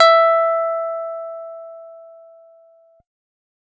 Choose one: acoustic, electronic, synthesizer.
electronic